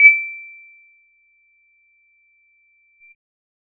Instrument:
synthesizer bass